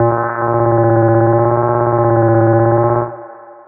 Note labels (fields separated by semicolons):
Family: bass; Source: synthesizer; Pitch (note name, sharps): A#2; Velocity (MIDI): 75; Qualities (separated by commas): long release, reverb